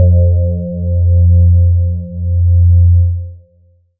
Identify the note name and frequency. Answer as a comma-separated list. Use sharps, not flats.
F2, 87.31 Hz